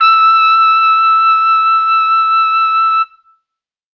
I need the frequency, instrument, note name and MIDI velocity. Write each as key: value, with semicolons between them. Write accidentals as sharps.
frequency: 1319 Hz; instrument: acoustic brass instrument; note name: E6; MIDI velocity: 50